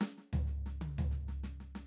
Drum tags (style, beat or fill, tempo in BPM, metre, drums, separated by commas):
jazz, fill, 125 BPM, 4/4, hi-hat pedal, snare, high tom, floor tom